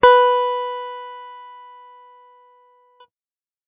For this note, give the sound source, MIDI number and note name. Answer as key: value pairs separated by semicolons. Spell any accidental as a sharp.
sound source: electronic; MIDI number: 71; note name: B4